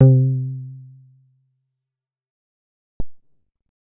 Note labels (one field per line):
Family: bass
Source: synthesizer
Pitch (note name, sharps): C3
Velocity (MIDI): 25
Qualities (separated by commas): dark, fast decay